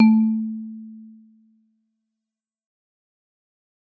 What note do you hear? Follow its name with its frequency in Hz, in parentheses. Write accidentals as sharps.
A3 (220 Hz)